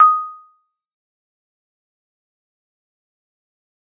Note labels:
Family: mallet percussion; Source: acoustic; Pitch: D#6; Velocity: 127; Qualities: fast decay, percussive

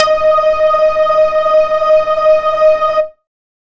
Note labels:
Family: bass; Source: synthesizer; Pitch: D#5; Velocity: 127

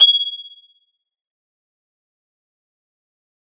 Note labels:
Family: guitar; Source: electronic; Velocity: 100; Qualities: bright, fast decay, multiphonic, non-linear envelope, percussive

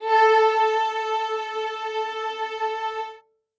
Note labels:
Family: string; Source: acoustic; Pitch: A4; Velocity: 127; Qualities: reverb

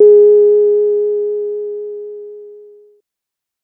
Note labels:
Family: bass; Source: synthesizer; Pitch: G#4; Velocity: 25; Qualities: distorted

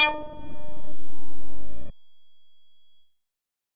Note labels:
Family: bass; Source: synthesizer; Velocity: 75

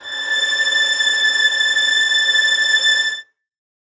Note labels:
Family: string; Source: acoustic; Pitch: A6; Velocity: 25; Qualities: reverb

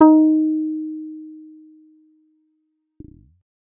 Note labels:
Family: bass; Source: synthesizer; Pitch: D#4; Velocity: 25

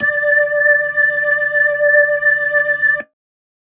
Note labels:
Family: organ; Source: electronic; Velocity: 75

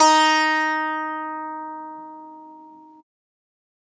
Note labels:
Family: guitar; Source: acoustic; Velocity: 127; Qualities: bright, multiphonic, reverb

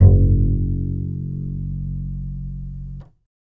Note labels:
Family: bass; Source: electronic; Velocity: 75; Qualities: reverb

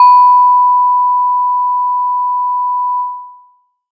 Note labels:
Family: mallet percussion; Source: acoustic; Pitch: B5; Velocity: 75; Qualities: long release

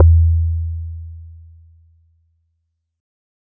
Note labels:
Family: mallet percussion; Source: acoustic; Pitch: E2; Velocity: 50

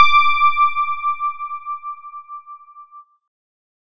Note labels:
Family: keyboard; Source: electronic; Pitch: D6; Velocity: 100

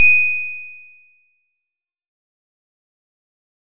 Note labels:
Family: guitar; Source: synthesizer; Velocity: 127; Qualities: bright, fast decay

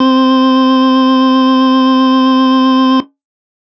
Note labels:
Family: organ; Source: electronic; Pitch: C4; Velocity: 127

